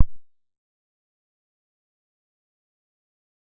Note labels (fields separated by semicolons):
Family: bass; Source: synthesizer; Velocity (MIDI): 25; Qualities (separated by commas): fast decay, percussive